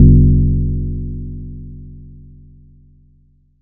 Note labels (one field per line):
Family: mallet percussion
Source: acoustic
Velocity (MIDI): 50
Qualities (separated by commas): multiphonic